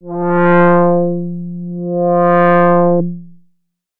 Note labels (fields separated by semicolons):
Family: bass; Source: synthesizer; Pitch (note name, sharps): F3; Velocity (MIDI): 50; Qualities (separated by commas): distorted, tempo-synced